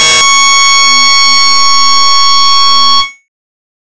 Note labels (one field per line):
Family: bass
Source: synthesizer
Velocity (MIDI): 75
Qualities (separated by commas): bright, distorted